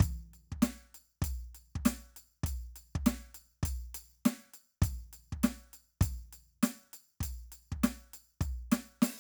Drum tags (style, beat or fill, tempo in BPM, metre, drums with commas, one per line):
rock
beat
100 BPM
4/4
percussion, snare, kick